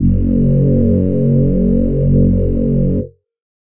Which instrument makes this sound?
synthesizer voice